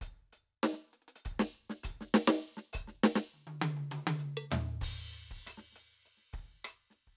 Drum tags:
funk
beat
100 BPM
4/4
crash, closed hi-hat, open hi-hat, hi-hat pedal, percussion, snare, cross-stick, high tom, floor tom, kick

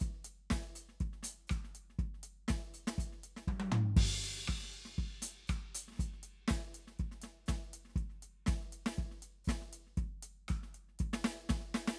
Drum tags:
disco
beat
120 BPM
4/4
ride, closed hi-hat, hi-hat pedal, snare, cross-stick, high tom, floor tom, kick

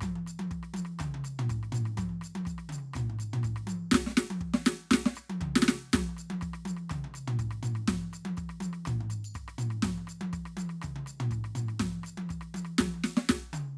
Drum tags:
Latin
beat
122 BPM
4/4
percussion, snare, cross-stick, high tom, mid tom, floor tom, kick

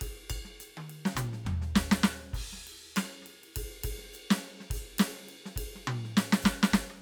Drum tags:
New Orleans funk
beat
102 BPM
4/4
crash, ride, ride bell, hi-hat pedal, snare, cross-stick, high tom, mid tom, floor tom, kick

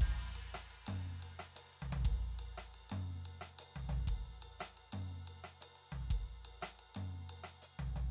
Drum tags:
Latin
beat
118 BPM
4/4
ride, ride bell, hi-hat pedal, cross-stick, mid tom, floor tom, kick

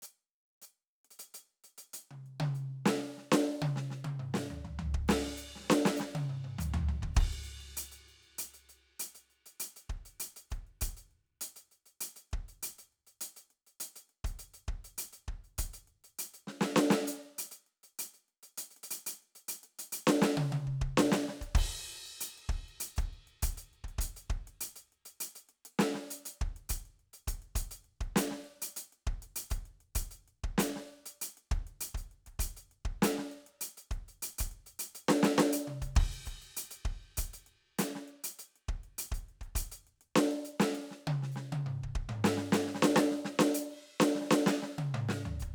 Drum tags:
hip-hop
beat
100 BPM
4/4
crash, closed hi-hat, hi-hat pedal, snare, high tom, mid tom, floor tom, kick

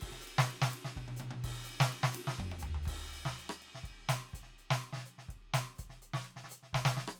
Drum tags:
Latin
beat
125 BPM
3/4
crash, ride, ride bell, closed hi-hat, open hi-hat, hi-hat pedal, snare, cross-stick, high tom, mid tom, floor tom, kick

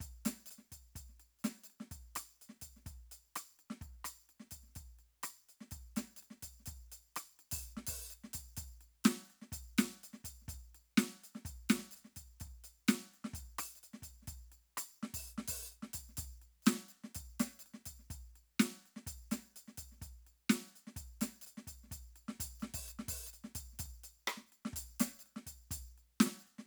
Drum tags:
Middle Eastern
beat
126 BPM
4/4
percussion, snare, cross-stick, kick

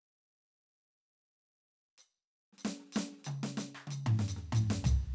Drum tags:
New Orleans funk
fill
93 BPM
4/4
hi-hat pedal, percussion, snare, high tom, mid tom, floor tom

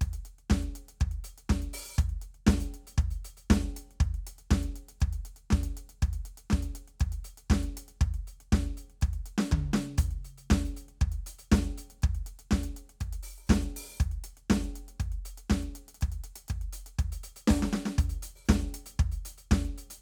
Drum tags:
disco
beat
120 BPM
4/4
closed hi-hat, open hi-hat, hi-hat pedal, snare, high tom, kick

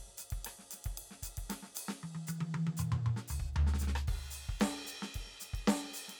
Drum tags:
jazz-funk
beat
116 BPM
4/4
crash, ride, hi-hat pedal, snare, cross-stick, high tom, mid tom, floor tom, kick

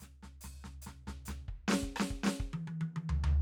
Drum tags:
half-time rock
fill
140 BPM
4/4
hi-hat pedal, snare, cross-stick, high tom, floor tom, kick

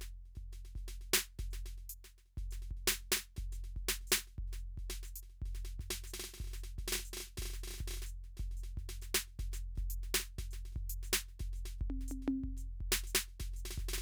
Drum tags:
songo
beat
120 BPM
4/4
crash, closed hi-hat, open hi-hat, hi-hat pedal, snare, high tom, kick

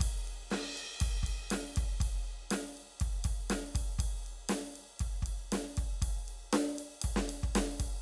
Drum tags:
rock
beat
120 BPM
4/4
ride, snare, kick

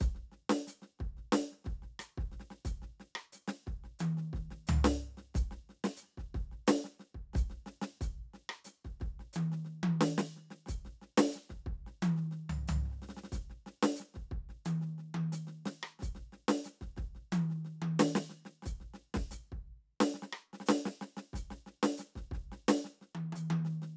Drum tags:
folk rock
beat
90 BPM
4/4
hi-hat pedal, snare, cross-stick, high tom, floor tom, kick

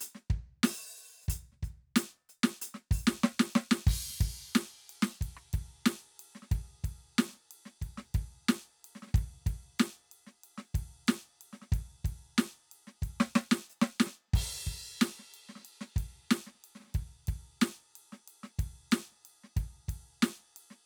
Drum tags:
funk rock
beat
92 BPM
4/4
crash, ride, closed hi-hat, open hi-hat, hi-hat pedal, snare, cross-stick, kick

